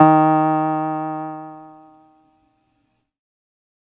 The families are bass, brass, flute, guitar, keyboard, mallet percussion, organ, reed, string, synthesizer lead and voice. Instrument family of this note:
keyboard